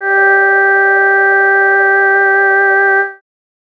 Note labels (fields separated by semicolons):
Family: voice; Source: synthesizer; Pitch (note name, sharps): G4; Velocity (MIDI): 25